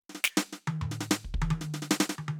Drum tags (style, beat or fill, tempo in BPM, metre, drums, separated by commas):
hip-hop, fill, 100 BPM, 4/4, snare, high tom, mid tom, kick